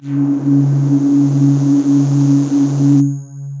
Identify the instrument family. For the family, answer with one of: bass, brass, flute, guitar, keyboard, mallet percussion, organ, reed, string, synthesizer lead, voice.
voice